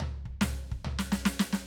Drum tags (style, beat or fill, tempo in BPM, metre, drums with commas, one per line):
punk
fill
144 BPM
4/4
snare, floor tom, kick